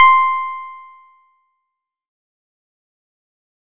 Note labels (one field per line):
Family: guitar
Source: synthesizer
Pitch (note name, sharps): C6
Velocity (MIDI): 75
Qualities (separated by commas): fast decay